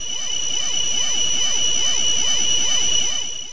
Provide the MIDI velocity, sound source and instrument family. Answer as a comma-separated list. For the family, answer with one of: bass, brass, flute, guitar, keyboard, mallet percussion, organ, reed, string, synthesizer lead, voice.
25, synthesizer, voice